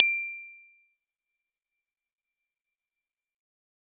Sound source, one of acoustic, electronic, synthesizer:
electronic